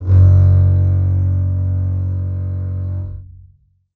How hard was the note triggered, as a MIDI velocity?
127